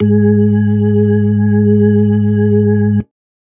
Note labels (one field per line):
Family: organ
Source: electronic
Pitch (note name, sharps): G#2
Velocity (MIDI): 127